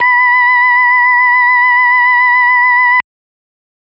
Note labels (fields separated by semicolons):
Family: organ; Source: electronic; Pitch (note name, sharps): B5; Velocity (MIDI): 50